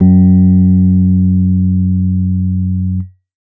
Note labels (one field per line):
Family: keyboard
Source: electronic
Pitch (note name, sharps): F#2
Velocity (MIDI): 50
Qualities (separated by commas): distorted